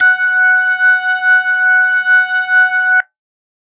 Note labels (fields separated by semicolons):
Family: organ; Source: electronic; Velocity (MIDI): 25